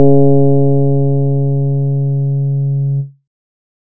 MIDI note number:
49